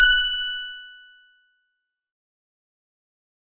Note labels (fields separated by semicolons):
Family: guitar; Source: acoustic; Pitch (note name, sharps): F#6; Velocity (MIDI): 100; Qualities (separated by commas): bright, distorted, fast decay